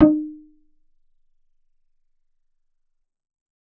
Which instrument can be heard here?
synthesizer bass